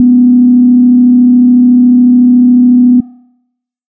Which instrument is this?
synthesizer bass